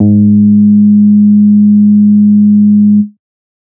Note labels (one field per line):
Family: bass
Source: synthesizer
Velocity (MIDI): 75